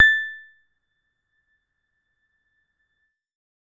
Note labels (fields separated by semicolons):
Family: keyboard; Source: electronic; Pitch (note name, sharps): A6; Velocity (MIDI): 75; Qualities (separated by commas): percussive, reverb